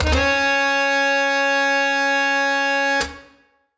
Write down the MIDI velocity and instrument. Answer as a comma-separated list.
127, acoustic reed instrument